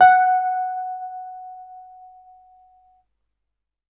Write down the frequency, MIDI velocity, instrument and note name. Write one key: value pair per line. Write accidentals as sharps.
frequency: 740 Hz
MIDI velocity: 100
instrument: electronic keyboard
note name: F#5